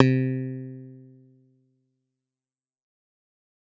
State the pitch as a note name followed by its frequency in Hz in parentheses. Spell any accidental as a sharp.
C3 (130.8 Hz)